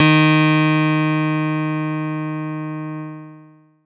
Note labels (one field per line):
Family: keyboard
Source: electronic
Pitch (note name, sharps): D#3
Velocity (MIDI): 50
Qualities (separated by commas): distorted, long release